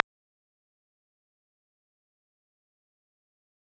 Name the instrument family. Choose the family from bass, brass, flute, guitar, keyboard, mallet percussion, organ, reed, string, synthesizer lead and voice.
guitar